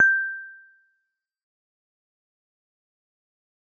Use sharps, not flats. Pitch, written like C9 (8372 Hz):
G6 (1568 Hz)